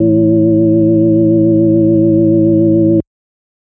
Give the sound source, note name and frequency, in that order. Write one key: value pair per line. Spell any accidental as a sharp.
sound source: electronic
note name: A2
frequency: 110 Hz